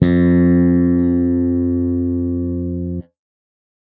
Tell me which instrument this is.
electronic bass